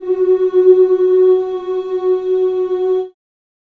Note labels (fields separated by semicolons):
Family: voice; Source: acoustic; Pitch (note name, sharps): F#4; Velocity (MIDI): 50; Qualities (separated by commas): dark, reverb